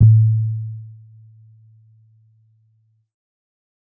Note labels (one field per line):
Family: keyboard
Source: electronic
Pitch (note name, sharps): A2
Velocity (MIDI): 75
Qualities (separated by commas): dark